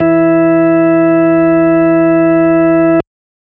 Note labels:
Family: organ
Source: electronic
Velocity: 75

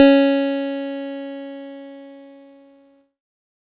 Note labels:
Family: keyboard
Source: electronic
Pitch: C#4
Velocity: 127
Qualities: bright, distorted

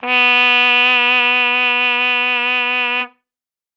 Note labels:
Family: brass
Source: acoustic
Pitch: B3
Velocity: 127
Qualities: bright

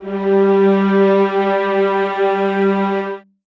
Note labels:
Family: string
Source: acoustic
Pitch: G3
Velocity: 50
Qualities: reverb

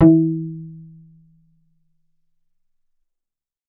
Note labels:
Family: bass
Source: synthesizer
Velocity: 50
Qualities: dark, reverb

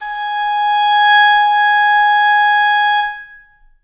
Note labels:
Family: reed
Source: acoustic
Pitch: G#5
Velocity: 75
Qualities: long release, reverb

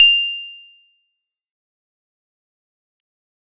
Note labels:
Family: keyboard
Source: electronic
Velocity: 127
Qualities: bright, fast decay, percussive

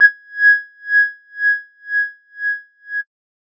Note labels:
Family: bass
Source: synthesizer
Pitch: G#6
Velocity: 50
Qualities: distorted

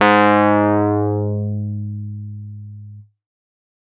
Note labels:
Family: keyboard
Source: electronic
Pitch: G#2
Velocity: 100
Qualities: distorted

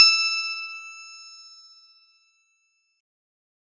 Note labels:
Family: synthesizer lead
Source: synthesizer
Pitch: E6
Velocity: 25

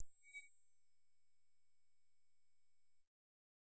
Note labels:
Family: bass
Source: synthesizer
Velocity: 100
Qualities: bright, distorted

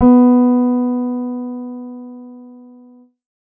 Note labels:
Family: keyboard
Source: synthesizer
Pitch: B3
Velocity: 50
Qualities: dark

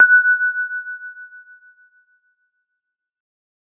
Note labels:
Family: keyboard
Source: electronic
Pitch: F#6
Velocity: 100

